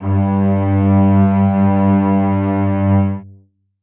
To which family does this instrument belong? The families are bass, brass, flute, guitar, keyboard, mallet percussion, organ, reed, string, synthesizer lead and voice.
string